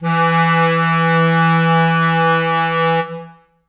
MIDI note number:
52